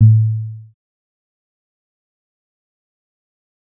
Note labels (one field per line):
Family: bass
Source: synthesizer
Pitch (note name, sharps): A2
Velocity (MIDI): 25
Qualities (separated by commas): dark, fast decay, percussive